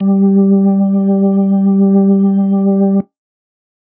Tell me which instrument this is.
electronic organ